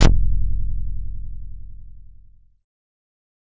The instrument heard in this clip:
synthesizer bass